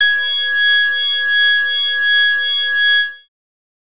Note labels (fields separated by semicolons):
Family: bass; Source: synthesizer; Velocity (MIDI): 127; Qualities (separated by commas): bright, distorted